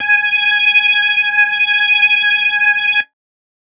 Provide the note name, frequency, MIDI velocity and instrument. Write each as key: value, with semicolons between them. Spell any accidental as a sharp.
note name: G#5; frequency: 830.6 Hz; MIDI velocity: 127; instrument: electronic keyboard